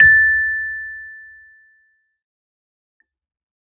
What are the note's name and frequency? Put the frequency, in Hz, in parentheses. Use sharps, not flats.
A6 (1760 Hz)